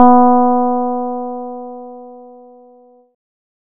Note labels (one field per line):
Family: bass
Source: synthesizer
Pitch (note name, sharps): B3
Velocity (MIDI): 100